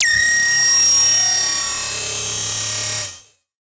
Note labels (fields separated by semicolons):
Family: synthesizer lead; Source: synthesizer; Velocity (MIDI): 75; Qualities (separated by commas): multiphonic, non-linear envelope